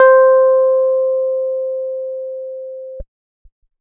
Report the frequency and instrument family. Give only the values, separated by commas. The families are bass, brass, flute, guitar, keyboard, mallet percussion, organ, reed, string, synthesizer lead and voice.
523.3 Hz, keyboard